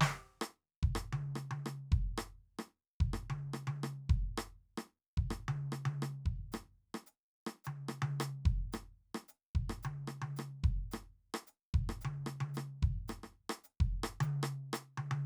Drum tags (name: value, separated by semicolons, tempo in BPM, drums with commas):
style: Afro-Cuban rumba; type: beat; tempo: 110 BPM; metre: 4/4; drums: hi-hat pedal, snare, cross-stick, high tom, kick